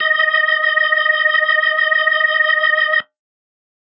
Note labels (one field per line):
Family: organ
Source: electronic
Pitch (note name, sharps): D#5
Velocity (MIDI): 75